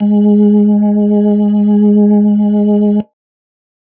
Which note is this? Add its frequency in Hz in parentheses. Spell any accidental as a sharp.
G#3 (207.7 Hz)